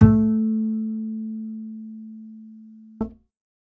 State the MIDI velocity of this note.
25